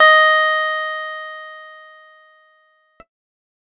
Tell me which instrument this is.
electronic keyboard